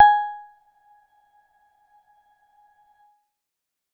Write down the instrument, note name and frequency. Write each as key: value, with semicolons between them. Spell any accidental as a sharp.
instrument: electronic keyboard; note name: G#5; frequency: 830.6 Hz